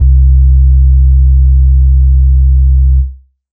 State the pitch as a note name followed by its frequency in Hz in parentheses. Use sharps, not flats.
C2 (65.41 Hz)